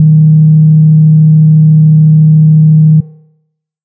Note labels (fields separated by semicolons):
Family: bass; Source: synthesizer; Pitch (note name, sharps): D#3; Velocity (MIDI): 25; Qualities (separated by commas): dark